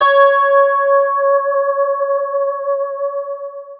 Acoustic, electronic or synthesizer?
electronic